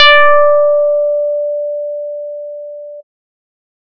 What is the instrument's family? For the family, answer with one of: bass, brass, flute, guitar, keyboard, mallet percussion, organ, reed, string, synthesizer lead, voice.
bass